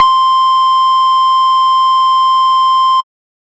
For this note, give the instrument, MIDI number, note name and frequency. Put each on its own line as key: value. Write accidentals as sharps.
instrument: synthesizer bass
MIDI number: 84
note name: C6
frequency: 1047 Hz